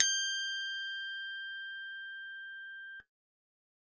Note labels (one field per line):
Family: keyboard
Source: electronic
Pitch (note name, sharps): G6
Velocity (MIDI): 75